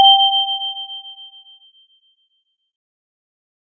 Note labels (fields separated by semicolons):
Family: mallet percussion; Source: acoustic; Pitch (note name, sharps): G5; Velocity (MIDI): 25